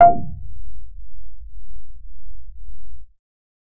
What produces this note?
synthesizer bass